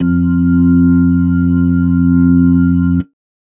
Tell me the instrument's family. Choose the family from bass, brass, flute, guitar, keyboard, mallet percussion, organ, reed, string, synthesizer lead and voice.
organ